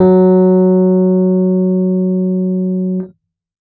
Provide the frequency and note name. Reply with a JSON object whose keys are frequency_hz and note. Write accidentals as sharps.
{"frequency_hz": 185, "note": "F#3"}